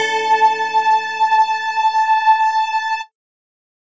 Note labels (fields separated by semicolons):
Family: mallet percussion; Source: electronic; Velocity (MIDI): 75